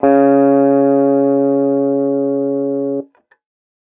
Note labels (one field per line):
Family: guitar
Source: electronic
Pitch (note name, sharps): C#3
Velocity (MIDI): 50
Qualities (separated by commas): distorted